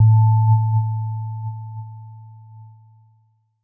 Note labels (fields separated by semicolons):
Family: keyboard; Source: electronic; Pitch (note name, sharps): A2; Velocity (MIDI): 75